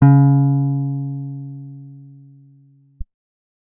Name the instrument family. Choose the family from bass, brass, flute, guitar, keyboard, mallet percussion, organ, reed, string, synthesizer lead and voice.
guitar